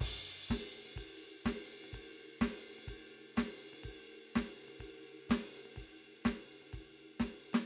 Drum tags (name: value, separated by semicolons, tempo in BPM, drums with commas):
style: rock shuffle; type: beat; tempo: 125 BPM; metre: 4/4; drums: ride, hi-hat pedal, snare, kick